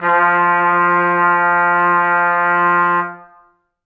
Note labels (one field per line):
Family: brass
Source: acoustic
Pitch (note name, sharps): F3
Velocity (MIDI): 75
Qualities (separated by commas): reverb